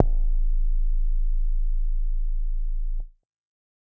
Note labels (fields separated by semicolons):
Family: bass; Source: synthesizer; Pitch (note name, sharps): A0; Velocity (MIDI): 127; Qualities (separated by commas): distorted